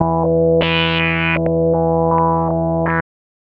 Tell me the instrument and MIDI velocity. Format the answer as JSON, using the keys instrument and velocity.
{"instrument": "synthesizer bass", "velocity": 75}